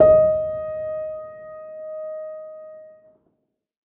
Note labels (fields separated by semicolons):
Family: keyboard; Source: acoustic; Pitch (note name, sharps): D#5; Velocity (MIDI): 50; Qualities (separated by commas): reverb